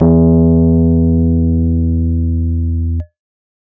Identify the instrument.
electronic keyboard